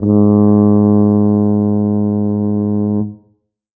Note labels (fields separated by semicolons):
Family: brass; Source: acoustic; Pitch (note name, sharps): G#2; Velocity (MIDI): 50; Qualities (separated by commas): dark